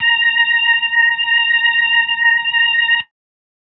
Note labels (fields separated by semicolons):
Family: organ; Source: electronic; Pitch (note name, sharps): A#5; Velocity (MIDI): 25